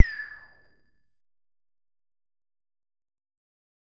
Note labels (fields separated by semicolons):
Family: bass; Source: synthesizer; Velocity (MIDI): 75; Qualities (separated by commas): distorted, percussive